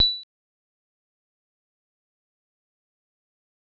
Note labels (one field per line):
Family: mallet percussion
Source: acoustic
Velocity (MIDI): 25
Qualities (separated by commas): bright, fast decay, percussive